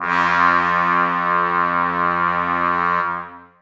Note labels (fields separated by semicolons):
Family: brass; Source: acoustic; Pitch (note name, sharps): F2; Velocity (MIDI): 75; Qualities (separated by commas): long release, reverb